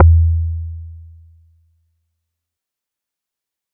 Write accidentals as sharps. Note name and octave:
E2